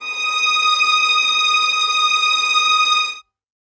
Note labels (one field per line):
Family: string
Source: acoustic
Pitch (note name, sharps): D#6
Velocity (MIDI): 100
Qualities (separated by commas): reverb